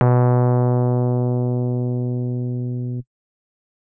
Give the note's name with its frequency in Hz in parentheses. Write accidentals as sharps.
B2 (123.5 Hz)